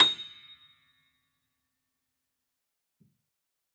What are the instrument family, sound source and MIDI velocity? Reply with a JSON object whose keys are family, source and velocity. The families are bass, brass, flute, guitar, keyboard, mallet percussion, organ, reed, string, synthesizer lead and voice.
{"family": "keyboard", "source": "acoustic", "velocity": 100}